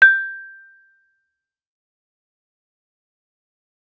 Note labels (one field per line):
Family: mallet percussion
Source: acoustic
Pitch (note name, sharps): G6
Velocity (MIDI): 75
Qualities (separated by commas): fast decay, percussive